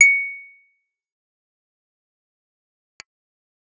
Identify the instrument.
synthesizer bass